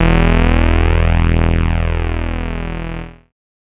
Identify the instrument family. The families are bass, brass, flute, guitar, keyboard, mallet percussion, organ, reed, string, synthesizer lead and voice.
bass